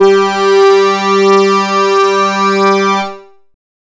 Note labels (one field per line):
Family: bass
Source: synthesizer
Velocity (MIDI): 127